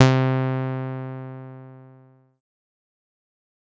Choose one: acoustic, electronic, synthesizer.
synthesizer